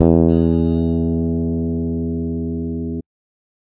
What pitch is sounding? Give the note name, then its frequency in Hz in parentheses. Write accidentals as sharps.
E2 (82.41 Hz)